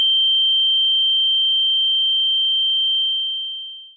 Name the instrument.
synthesizer lead